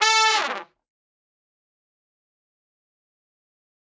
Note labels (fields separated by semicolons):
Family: brass; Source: acoustic; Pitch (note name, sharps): A4; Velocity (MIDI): 75; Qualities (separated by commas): bright, fast decay, reverb